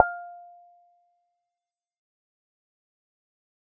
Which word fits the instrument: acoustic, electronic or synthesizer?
synthesizer